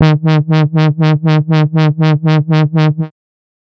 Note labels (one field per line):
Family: bass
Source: synthesizer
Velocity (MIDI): 25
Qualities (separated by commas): bright, distorted, tempo-synced